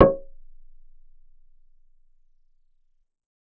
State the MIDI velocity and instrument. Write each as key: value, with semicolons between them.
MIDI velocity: 50; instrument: synthesizer bass